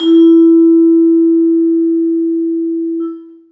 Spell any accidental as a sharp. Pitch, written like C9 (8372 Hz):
E4 (329.6 Hz)